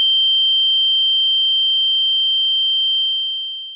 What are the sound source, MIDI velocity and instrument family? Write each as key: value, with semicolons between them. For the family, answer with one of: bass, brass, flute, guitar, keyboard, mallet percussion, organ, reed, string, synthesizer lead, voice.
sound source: synthesizer; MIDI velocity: 50; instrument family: synthesizer lead